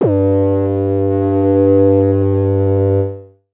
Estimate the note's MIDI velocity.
25